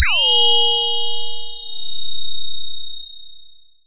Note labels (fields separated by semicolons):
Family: voice; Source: synthesizer; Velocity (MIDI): 127; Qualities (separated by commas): bright, long release